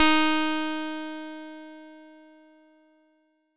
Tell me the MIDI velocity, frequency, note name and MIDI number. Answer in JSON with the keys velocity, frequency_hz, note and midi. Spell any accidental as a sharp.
{"velocity": 75, "frequency_hz": 311.1, "note": "D#4", "midi": 63}